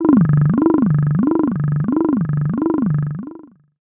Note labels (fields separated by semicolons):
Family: voice; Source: synthesizer; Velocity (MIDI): 25; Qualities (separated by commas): long release, non-linear envelope, tempo-synced